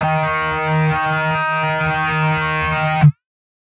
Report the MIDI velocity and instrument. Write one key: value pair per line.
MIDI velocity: 75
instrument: electronic guitar